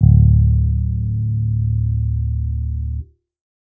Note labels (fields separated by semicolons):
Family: bass; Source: electronic; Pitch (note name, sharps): D1; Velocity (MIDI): 75